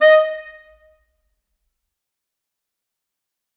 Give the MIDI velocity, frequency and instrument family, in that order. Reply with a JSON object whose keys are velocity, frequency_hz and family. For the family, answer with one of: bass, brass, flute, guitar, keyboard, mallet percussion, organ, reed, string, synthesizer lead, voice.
{"velocity": 127, "frequency_hz": 622.3, "family": "reed"}